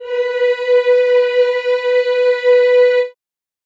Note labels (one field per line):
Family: voice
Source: acoustic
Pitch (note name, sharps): B4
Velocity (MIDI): 75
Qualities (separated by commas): reverb